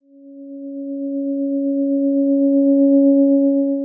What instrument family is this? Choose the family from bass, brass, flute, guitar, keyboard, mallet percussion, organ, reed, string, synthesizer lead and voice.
guitar